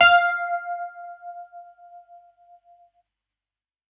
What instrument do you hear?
electronic keyboard